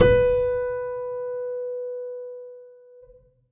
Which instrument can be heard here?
acoustic keyboard